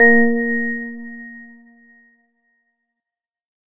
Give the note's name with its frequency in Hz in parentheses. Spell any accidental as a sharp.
A#3 (233.1 Hz)